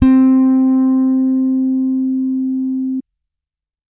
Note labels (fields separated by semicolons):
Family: bass; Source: electronic; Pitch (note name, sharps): C4; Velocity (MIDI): 75